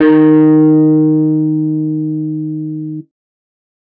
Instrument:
electronic guitar